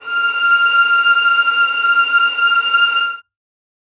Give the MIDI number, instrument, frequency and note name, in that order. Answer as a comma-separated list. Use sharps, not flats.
89, acoustic string instrument, 1397 Hz, F6